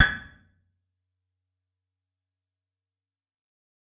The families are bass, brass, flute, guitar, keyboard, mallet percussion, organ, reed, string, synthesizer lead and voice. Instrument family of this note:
guitar